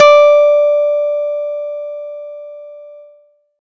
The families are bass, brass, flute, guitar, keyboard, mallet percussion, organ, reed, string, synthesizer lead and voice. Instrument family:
guitar